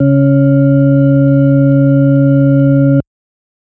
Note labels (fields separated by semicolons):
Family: organ; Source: electronic; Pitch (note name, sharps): C#3; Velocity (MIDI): 75